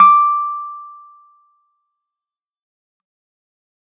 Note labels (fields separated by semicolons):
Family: keyboard; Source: electronic; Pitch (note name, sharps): D6; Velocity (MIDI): 75; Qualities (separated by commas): fast decay